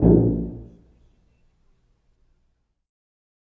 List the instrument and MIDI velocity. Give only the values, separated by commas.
acoustic brass instrument, 50